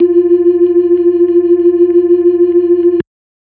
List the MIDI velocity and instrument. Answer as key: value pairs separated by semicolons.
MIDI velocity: 127; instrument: electronic organ